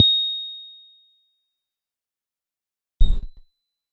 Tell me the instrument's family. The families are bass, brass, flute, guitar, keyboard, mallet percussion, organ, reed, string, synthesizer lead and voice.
keyboard